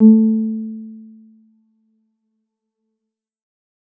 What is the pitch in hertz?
220 Hz